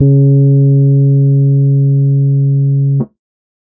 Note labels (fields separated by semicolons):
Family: keyboard; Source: electronic; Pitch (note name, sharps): C#3; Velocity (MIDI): 50; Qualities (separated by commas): dark